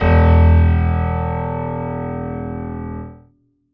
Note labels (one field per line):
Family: keyboard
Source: acoustic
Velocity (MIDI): 100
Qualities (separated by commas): reverb